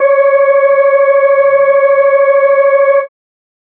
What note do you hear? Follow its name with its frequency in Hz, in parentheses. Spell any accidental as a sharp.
C#5 (554.4 Hz)